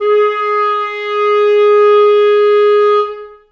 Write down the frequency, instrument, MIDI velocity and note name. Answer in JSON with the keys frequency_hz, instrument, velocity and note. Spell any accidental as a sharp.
{"frequency_hz": 415.3, "instrument": "acoustic reed instrument", "velocity": 127, "note": "G#4"}